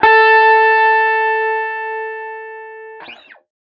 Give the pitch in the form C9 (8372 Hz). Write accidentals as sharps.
A4 (440 Hz)